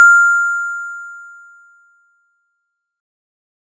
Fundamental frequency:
1397 Hz